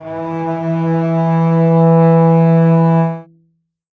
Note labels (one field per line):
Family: string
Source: acoustic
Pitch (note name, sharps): E3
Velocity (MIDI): 25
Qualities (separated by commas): reverb